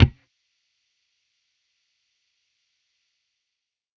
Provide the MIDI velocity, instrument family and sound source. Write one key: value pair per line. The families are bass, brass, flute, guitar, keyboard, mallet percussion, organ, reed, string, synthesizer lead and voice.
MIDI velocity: 100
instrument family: bass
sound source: electronic